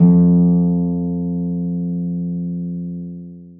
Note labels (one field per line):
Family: string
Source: acoustic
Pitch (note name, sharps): F2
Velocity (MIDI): 127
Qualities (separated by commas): long release, reverb